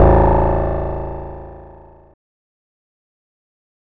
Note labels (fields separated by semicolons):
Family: guitar; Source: electronic; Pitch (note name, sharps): A0; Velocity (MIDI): 100; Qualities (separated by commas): bright, distorted, fast decay